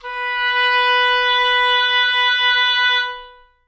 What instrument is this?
acoustic reed instrument